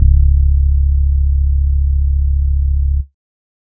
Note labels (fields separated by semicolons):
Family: bass; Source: synthesizer; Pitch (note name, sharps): C#1; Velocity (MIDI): 25